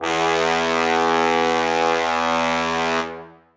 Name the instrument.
acoustic brass instrument